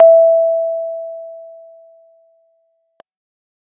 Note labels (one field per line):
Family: keyboard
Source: electronic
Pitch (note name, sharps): E5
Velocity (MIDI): 25